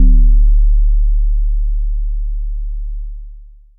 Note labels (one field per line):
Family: mallet percussion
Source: electronic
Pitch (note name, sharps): D1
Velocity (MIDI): 25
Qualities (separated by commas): long release, multiphonic